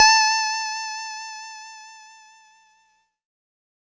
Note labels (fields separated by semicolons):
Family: keyboard; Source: electronic; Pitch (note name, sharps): A5; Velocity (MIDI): 25; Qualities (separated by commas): bright